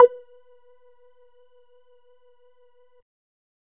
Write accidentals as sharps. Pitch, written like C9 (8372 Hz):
B4 (493.9 Hz)